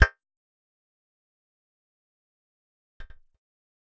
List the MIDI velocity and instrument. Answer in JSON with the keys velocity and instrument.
{"velocity": 50, "instrument": "synthesizer bass"}